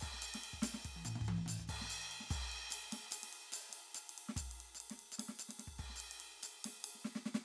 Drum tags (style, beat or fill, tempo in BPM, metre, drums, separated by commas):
fast jazz, beat, 290 BPM, 4/4, ride, percussion, snare, high tom, floor tom, kick